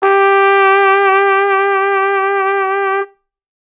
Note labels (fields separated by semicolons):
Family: brass; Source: acoustic; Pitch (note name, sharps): G4; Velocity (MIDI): 75